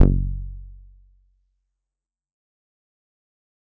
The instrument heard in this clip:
synthesizer bass